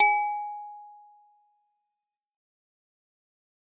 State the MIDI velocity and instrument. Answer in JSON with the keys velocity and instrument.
{"velocity": 100, "instrument": "acoustic mallet percussion instrument"}